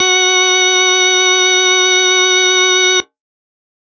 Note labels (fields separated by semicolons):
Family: organ; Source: electronic; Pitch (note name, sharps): F#4; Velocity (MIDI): 127; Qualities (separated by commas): distorted